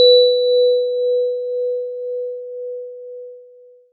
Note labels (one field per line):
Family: mallet percussion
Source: acoustic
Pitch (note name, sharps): B4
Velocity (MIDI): 25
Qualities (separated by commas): long release